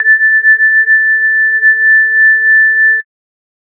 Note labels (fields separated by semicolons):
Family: mallet percussion; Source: synthesizer; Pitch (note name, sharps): A6; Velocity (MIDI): 25; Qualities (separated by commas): multiphonic, non-linear envelope